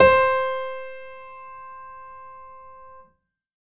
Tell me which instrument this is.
acoustic keyboard